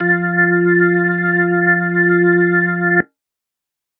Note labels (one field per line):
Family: organ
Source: electronic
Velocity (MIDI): 127